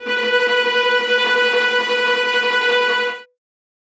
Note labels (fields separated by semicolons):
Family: string; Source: acoustic; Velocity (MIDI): 100; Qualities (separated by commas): bright, non-linear envelope, reverb